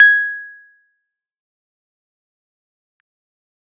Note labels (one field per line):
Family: keyboard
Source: electronic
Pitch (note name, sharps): G#6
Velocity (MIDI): 100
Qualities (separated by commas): fast decay, percussive